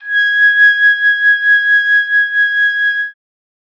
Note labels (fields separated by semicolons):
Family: flute; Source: acoustic; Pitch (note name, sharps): G#6; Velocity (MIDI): 25